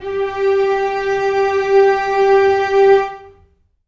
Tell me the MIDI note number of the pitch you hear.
67